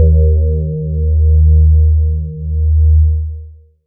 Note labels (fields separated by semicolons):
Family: voice; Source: synthesizer; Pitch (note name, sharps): D#2; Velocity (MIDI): 100; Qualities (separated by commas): dark, long release